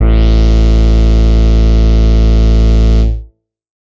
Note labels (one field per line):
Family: bass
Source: synthesizer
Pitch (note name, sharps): A1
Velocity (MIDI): 25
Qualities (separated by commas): distorted